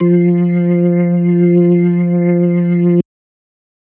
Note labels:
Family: organ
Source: electronic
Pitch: F3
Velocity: 50

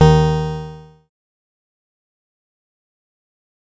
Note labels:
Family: bass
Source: synthesizer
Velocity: 50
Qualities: bright, distorted, fast decay

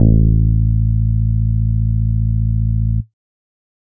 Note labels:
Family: bass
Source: synthesizer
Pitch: A1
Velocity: 100

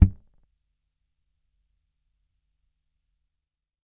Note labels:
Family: bass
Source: electronic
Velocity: 25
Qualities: percussive

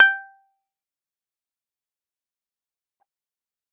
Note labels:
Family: keyboard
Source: electronic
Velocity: 100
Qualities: fast decay, percussive

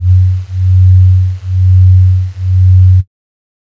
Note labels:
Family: flute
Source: synthesizer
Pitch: F#2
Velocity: 75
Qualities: dark

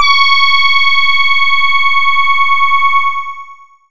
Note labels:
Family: voice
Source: synthesizer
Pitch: C#6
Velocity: 50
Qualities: long release

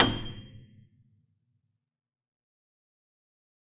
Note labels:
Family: keyboard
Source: acoustic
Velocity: 75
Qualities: percussive, reverb

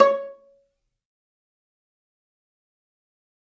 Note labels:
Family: string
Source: acoustic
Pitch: C#5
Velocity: 100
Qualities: dark, fast decay, percussive, reverb

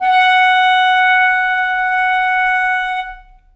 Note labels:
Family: reed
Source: acoustic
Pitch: F#5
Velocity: 25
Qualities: reverb

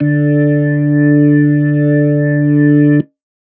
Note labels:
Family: organ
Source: electronic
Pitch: D3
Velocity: 25

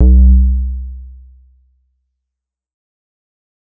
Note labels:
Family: bass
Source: synthesizer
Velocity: 100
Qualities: dark, fast decay

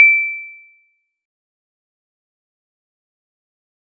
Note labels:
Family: mallet percussion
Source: acoustic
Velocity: 25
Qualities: fast decay, percussive

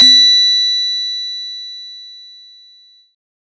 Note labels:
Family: bass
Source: synthesizer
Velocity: 127

